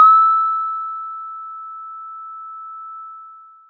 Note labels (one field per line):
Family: mallet percussion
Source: acoustic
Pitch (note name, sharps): E6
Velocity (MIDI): 25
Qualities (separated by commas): long release